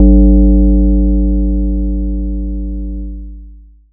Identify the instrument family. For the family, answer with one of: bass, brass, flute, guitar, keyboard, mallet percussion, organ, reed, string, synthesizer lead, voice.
mallet percussion